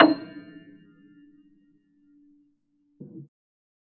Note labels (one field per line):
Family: keyboard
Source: acoustic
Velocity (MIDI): 25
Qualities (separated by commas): percussive, reverb